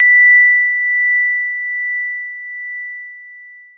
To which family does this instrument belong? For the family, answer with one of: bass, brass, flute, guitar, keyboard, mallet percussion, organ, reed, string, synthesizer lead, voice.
keyboard